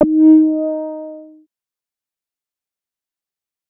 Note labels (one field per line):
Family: bass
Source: synthesizer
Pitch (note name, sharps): D#4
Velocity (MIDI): 25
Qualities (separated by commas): distorted, fast decay